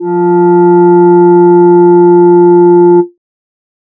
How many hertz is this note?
174.6 Hz